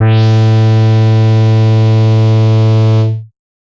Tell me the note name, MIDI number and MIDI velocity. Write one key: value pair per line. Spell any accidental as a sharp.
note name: A2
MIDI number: 45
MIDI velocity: 50